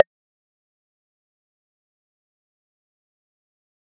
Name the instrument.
acoustic mallet percussion instrument